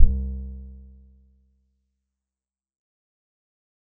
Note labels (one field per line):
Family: guitar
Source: acoustic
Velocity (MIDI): 25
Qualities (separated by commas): dark, percussive